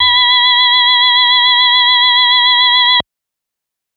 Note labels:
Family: organ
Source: electronic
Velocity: 75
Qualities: bright, multiphonic

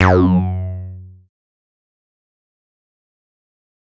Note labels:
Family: bass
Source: synthesizer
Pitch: F#2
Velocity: 100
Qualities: distorted, fast decay

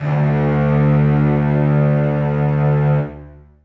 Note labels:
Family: string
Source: acoustic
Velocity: 100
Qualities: long release, reverb

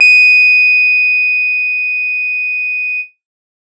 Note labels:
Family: guitar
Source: electronic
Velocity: 50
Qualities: bright

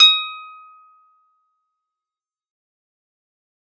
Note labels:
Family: guitar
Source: acoustic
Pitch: D#6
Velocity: 127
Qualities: bright, fast decay, percussive, reverb

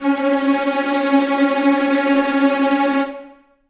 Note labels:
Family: string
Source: acoustic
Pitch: C#4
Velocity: 100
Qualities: non-linear envelope, reverb

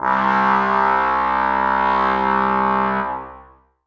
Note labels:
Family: brass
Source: acoustic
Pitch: C2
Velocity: 100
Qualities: bright, long release, reverb

